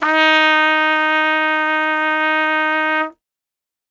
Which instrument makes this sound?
acoustic brass instrument